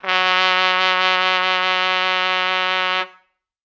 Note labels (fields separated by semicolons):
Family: brass; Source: acoustic; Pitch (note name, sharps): F#3; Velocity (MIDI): 100